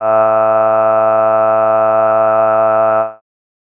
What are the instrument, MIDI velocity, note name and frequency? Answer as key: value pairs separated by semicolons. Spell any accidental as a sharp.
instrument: synthesizer voice; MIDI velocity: 50; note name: A2; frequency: 110 Hz